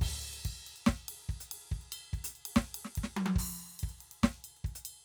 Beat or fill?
beat